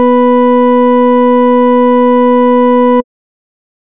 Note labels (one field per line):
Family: bass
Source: synthesizer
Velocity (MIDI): 127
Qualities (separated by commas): distorted